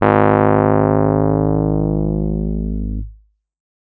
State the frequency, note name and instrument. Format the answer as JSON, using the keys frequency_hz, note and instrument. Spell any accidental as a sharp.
{"frequency_hz": 51.91, "note": "G#1", "instrument": "electronic keyboard"}